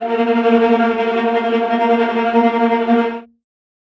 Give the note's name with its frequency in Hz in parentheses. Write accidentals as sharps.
A#3 (233.1 Hz)